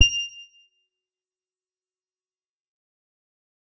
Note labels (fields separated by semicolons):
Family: guitar; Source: electronic; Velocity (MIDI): 25; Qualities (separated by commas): bright, distorted, fast decay, percussive